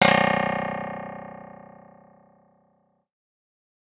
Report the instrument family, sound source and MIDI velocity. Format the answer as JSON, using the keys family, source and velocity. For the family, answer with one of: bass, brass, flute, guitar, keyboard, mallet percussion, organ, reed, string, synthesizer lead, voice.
{"family": "guitar", "source": "acoustic", "velocity": 127}